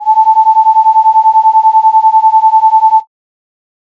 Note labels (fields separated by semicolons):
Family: flute; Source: synthesizer; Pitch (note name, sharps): A5; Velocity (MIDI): 127